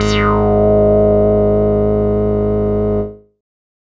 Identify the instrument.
synthesizer bass